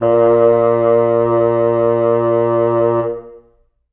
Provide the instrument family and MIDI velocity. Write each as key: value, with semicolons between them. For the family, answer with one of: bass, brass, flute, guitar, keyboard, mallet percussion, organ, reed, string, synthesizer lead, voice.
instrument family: reed; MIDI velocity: 127